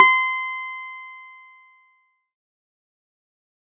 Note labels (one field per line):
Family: keyboard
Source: electronic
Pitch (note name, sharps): C6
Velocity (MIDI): 75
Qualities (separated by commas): distorted, fast decay